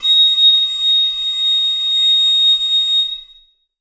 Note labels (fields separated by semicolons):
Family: flute; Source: acoustic; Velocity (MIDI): 50; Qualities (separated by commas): bright, reverb